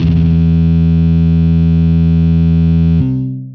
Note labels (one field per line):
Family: guitar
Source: electronic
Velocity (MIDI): 127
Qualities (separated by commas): bright, distorted, long release